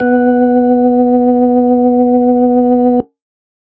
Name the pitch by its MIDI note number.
59